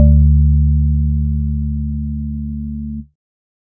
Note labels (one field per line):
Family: organ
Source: electronic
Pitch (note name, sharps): D2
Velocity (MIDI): 127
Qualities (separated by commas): dark